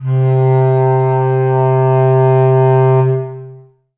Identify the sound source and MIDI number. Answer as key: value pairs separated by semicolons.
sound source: acoustic; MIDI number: 48